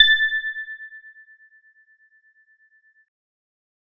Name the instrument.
electronic keyboard